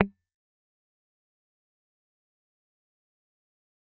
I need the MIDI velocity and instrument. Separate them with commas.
25, electronic guitar